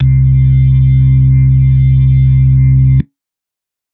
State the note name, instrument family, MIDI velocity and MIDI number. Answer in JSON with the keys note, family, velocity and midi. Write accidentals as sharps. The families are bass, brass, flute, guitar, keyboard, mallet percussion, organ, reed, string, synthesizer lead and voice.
{"note": "C2", "family": "organ", "velocity": 100, "midi": 36}